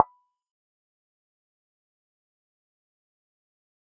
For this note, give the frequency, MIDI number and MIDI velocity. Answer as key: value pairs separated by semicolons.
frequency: 987.8 Hz; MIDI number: 83; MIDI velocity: 50